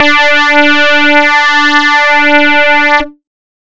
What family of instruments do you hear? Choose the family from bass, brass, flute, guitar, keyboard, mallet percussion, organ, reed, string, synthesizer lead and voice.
bass